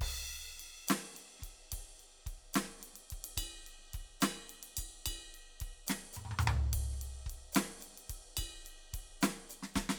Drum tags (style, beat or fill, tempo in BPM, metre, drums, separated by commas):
blues shuffle, beat, 72 BPM, 4/4, crash, ride, ride bell, hi-hat pedal, snare, mid tom, floor tom, kick